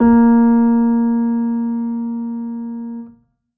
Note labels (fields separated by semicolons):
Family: keyboard; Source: acoustic; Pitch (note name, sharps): A#3; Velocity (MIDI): 25; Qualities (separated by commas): reverb